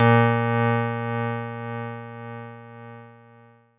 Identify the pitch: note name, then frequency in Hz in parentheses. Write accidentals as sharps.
A#2 (116.5 Hz)